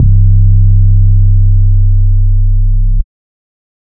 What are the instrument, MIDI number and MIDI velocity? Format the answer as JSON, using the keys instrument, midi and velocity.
{"instrument": "synthesizer bass", "midi": 24, "velocity": 127}